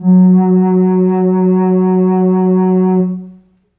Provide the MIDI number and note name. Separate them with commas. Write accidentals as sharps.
54, F#3